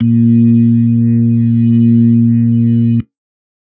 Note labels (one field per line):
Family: organ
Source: electronic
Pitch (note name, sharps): A#2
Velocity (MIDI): 50